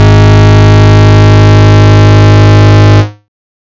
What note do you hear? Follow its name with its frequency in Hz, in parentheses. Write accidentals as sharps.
G#1 (51.91 Hz)